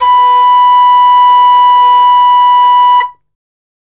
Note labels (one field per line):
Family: flute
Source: acoustic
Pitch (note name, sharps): B5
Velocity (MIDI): 75